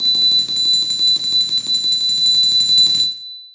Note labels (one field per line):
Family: mallet percussion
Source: acoustic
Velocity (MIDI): 127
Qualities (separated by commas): bright, long release, reverb